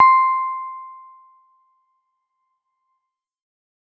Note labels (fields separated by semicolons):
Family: keyboard; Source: electronic; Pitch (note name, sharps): C6; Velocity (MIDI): 50